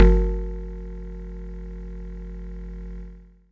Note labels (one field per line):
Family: mallet percussion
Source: acoustic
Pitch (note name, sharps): G1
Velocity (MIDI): 127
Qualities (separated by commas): distorted